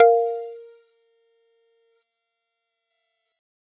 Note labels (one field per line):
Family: mallet percussion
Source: acoustic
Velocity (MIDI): 50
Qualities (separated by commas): multiphonic, percussive